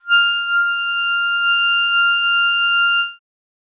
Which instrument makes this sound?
acoustic reed instrument